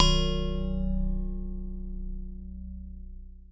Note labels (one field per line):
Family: mallet percussion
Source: acoustic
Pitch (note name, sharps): B0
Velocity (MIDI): 127